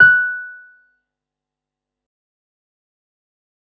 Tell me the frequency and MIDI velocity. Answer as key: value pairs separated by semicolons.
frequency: 1480 Hz; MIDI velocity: 100